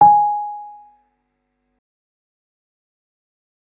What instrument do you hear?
electronic keyboard